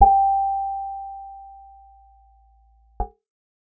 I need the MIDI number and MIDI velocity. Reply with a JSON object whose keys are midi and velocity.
{"midi": 79, "velocity": 25}